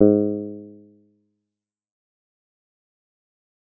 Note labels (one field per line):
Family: bass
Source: synthesizer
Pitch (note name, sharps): G#2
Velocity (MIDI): 127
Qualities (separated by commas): dark, fast decay